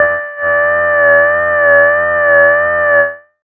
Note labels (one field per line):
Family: bass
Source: synthesizer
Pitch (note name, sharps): D5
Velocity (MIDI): 100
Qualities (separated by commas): distorted, tempo-synced